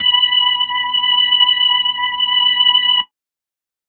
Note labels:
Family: organ; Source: electronic; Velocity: 100

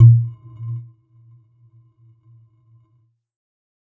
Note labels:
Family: mallet percussion; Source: electronic; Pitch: A#2; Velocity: 50; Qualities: dark, non-linear envelope, percussive

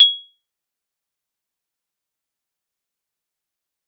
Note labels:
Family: mallet percussion; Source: acoustic; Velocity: 100; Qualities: bright, fast decay, percussive

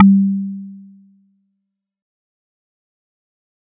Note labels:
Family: mallet percussion; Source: acoustic; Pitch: G3; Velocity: 100; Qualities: fast decay

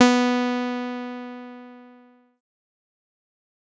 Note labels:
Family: bass; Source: synthesizer; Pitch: B3; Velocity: 100; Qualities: bright, distorted, fast decay

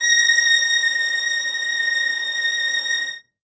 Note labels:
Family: string; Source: acoustic; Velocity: 127; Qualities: reverb

